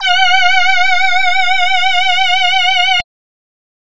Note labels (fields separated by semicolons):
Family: voice; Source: synthesizer; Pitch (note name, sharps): F#5; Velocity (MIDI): 100